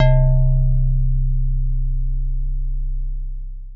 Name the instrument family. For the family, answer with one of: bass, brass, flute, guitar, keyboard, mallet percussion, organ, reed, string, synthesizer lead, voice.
mallet percussion